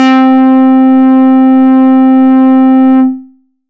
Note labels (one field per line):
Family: bass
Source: synthesizer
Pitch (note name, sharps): C4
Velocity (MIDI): 127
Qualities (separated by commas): distorted, tempo-synced